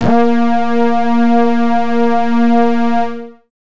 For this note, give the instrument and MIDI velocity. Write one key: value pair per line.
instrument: synthesizer bass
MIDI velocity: 50